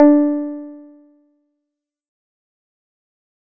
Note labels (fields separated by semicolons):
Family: guitar; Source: synthesizer; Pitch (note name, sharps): D4; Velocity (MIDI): 127; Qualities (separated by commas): dark, fast decay